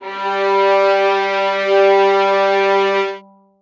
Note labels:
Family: string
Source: acoustic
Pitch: G3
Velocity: 100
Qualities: reverb

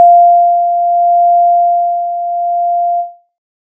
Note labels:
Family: synthesizer lead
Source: synthesizer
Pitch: F5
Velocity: 25

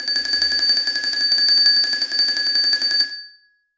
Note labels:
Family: mallet percussion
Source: acoustic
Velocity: 75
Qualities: reverb

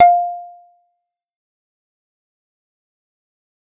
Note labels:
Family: bass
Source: synthesizer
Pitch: F5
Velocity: 100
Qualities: fast decay, percussive

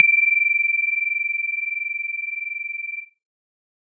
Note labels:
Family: synthesizer lead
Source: synthesizer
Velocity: 25

